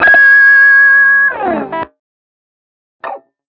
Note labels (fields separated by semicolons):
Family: guitar; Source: electronic; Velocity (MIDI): 127; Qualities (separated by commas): distorted, fast decay